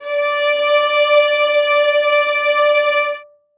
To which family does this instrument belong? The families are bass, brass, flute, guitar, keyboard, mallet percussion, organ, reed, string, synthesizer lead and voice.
string